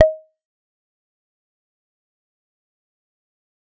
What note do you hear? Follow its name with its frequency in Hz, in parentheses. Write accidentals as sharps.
D#5 (622.3 Hz)